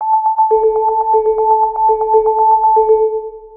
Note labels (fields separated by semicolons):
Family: mallet percussion; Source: synthesizer; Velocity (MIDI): 25; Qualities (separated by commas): dark, long release, multiphonic, percussive, tempo-synced